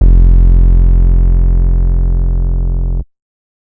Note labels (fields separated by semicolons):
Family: bass; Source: synthesizer; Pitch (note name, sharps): F1; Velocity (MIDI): 75; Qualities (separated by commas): distorted